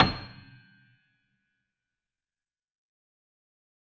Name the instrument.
acoustic keyboard